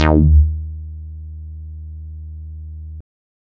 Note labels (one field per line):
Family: bass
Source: synthesizer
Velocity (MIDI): 50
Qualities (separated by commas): distorted